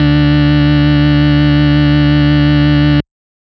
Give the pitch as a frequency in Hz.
73.42 Hz